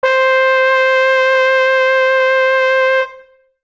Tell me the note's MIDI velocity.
127